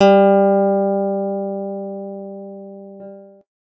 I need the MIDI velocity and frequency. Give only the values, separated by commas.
127, 196 Hz